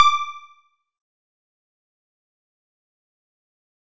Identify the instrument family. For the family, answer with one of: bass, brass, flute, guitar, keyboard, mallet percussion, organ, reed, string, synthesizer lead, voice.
bass